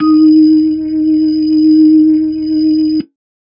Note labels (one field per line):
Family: organ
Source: electronic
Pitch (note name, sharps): D#4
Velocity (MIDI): 50